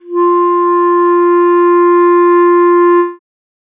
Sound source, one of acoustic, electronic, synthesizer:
acoustic